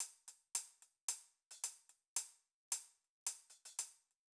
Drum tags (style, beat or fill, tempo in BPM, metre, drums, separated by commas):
hip-hop, beat, 110 BPM, 4/4, closed hi-hat